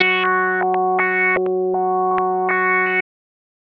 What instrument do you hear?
synthesizer bass